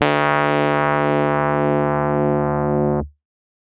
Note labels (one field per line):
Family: keyboard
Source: electronic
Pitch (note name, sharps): D2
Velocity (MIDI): 100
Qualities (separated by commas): distorted